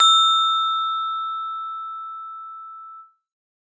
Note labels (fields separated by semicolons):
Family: mallet percussion; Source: acoustic; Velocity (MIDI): 127; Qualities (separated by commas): bright